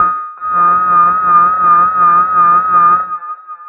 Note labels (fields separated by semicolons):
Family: bass; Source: synthesizer; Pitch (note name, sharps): D#6; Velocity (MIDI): 75; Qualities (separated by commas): long release, reverb